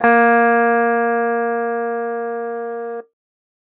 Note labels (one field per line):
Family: guitar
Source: electronic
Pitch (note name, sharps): A#3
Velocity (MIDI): 25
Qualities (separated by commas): distorted